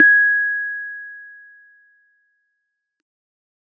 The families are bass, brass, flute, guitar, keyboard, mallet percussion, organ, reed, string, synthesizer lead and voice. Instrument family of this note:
keyboard